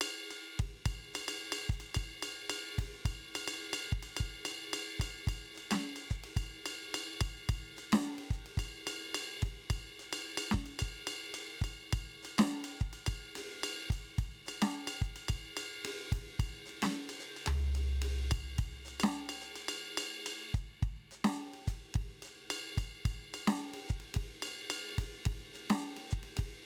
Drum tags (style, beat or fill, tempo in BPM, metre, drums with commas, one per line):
ijexá
beat
108 BPM
4/4
ride, ride bell, closed hi-hat, hi-hat pedal, snare, floor tom, kick